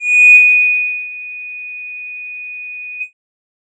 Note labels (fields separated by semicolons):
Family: bass; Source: synthesizer; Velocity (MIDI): 127; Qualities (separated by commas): bright